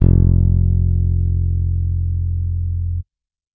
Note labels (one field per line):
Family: bass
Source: electronic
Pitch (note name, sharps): F1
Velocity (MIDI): 75